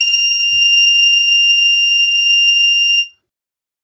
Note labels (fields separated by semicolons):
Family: reed; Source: acoustic; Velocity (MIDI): 25; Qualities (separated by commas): bright, reverb